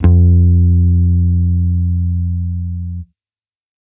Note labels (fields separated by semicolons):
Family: bass; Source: electronic; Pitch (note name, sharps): F2; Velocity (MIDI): 100